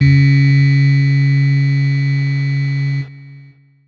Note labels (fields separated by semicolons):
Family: keyboard; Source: electronic; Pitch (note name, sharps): C#3; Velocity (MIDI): 25; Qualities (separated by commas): bright, distorted, long release